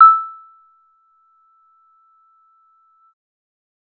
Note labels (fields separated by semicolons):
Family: bass; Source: synthesizer; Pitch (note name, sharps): E6; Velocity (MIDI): 127; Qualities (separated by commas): percussive